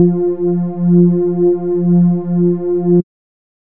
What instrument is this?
synthesizer bass